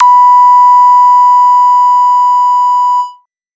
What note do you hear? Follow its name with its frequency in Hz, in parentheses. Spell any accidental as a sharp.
B5 (987.8 Hz)